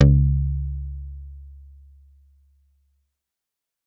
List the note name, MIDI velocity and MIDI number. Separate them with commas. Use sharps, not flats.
C#2, 75, 37